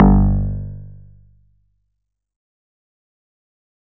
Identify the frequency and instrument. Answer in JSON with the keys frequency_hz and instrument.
{"frequency_hz": 49, "instrument": "acoustic guitar"}